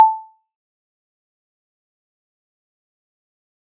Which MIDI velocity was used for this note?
100